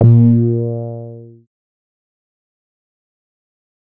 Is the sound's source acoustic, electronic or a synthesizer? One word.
synthesizer